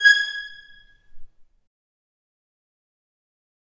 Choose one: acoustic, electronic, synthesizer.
acoustic